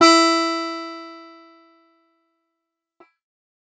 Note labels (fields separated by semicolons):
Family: guitar; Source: acoustic; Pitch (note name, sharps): E4; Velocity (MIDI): 127; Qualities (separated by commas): bright, distorted, fast decay